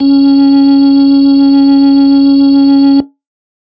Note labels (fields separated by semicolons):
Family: organ; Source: electronic; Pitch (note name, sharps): C#4; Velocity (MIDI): 50; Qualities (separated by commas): distorted